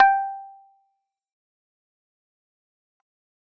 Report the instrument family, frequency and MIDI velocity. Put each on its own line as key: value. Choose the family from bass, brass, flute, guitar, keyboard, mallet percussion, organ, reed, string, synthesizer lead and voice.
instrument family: keyboard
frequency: 784 Hz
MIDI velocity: 50